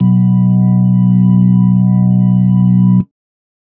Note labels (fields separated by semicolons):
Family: organ; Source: electronic; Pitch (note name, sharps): B1; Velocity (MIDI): 25; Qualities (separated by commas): dark